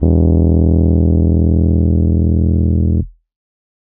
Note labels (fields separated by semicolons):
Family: keyboard; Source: electronic; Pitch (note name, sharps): E1; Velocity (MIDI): 100